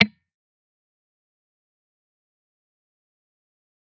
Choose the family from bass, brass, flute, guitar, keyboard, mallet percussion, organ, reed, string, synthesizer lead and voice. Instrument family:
guitar